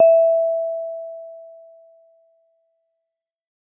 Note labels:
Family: mallet percussion; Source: acoustic; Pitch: E5; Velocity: 127

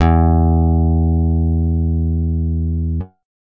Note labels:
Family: guitar; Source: acoustic; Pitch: E2; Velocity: 50

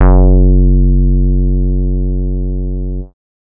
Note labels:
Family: bass; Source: synthesizer; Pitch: F#1; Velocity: 25; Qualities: dark

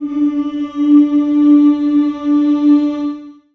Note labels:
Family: voice; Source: acoustic; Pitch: D4; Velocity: 127; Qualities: dark, reverb

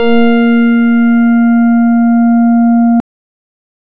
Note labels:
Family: organ; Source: electronic; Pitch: A#3; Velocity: 127; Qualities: dark

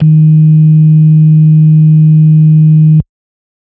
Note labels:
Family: organ; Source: electronic; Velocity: 100; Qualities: dark

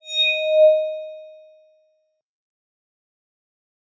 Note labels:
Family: mallet percussion; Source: electronic; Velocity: 50; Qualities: bright, fast decay

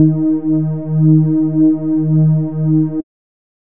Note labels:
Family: bass; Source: synthesizer; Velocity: 50; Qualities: dark

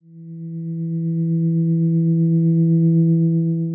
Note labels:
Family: guitar; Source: electronic; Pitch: E3; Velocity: 50; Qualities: dark, long release

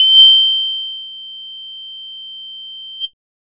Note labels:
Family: bass; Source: synthesizer; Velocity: 100; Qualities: bright

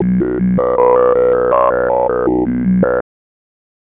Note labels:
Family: bass; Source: synthesizer; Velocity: 75; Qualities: tempo-synced

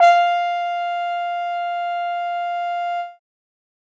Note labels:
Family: brass; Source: acoustic; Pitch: F5; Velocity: 25

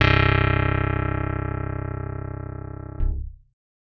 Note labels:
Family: guitar; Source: electronic; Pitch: C1; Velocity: 100; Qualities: reverb

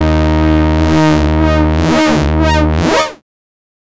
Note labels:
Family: bass; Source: synthesizer; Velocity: 25; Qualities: distorted, non-linear envelope

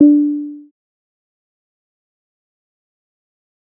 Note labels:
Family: bass; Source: synthesizer; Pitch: D4; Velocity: 100; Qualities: dark, fast decay, percussive

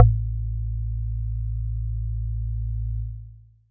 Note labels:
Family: mallet percussion; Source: acoustic; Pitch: A1; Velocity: 100; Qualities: dark

